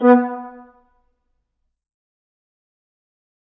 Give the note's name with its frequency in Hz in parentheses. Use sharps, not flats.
B3 (246.9 Hz)